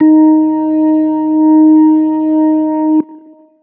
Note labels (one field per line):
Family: organ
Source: electronic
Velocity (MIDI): 75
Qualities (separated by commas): long release